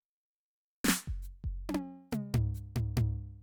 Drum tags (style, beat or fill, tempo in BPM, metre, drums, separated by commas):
half-time rock, fill, 140 BPM, 4/4, hi-hat pedal, snare, high tom, mid tom, floor tom, kick